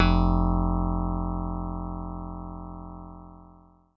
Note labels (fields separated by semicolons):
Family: guitar; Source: synthesizer; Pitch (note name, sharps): F1; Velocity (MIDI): 127; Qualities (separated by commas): dark